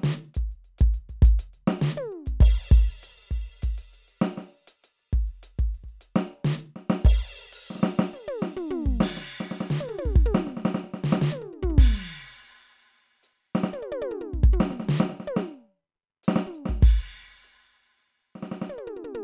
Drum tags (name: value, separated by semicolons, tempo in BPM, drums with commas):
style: hip-hop; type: beat; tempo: 100 BPM; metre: 4/4; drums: crash, closed hi-hat, open hi-hat, hi-hat pedal, snare, high tom, mid tom, floor tom, kick